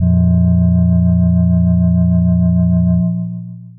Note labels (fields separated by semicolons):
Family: mallet percussion; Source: electronic; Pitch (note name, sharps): A#0; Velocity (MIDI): 75; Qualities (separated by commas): long release